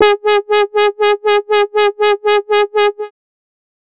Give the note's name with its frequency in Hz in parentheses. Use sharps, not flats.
G#4 (415.3 Hz)